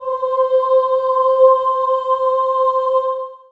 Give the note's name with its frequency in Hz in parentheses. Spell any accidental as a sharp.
C5 (523.3 Hz)